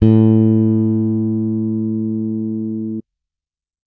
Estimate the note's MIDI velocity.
75